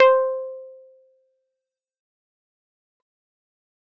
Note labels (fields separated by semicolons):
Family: keyboard; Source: electronic; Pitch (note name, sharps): C5; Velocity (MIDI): 75; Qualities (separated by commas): fast decay, percussive